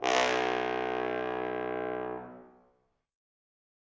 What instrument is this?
acoustic brass instrument